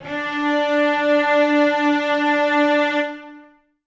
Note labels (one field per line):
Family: string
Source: acoustic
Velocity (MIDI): 100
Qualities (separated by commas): reverb